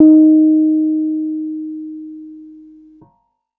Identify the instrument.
electronic keyboard